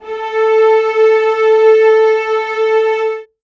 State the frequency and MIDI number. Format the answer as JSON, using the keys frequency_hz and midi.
{"frequency_hz": 440, "midi": 69}